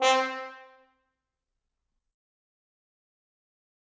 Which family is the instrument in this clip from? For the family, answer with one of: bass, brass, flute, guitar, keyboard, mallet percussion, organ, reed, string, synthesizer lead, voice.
brass